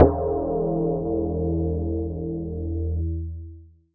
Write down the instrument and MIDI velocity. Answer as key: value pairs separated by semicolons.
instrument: electronic mallet percussion instrument; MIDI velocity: 75